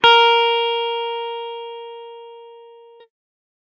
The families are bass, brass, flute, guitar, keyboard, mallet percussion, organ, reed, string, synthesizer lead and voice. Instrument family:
guitar